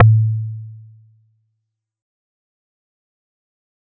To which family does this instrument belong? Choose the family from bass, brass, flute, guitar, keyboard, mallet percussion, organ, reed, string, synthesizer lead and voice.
mallet percussion